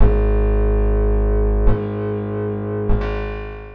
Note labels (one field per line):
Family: guitar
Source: acoustic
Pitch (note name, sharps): G#1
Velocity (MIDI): 100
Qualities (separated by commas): reverb